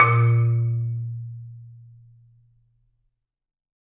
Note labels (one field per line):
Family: mallet percussion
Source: acoustic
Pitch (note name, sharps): A#2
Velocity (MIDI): 127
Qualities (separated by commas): dark, reverb